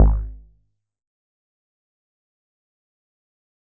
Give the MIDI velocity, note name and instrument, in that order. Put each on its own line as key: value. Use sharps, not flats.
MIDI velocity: 127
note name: G#1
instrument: synthesizer bass